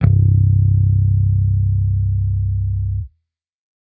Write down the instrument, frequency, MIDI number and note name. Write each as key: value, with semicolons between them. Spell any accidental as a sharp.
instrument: electronic bass; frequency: 32.7 Hz; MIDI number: 24; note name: C1